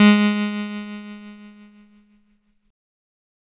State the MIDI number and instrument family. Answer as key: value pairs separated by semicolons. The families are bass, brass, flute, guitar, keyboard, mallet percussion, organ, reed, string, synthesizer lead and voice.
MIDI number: 56; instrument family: keyboard